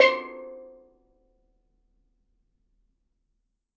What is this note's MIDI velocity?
127